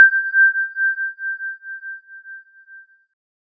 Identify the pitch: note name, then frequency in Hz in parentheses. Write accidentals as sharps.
G6 (1568 Hz)